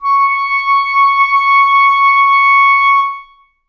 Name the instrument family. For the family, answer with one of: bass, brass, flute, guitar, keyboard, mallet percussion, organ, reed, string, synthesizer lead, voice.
reed